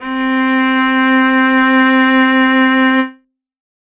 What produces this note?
acoustic string instrument